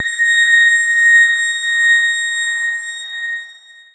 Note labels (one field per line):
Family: keyboard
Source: electronic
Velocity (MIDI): 75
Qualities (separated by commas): long release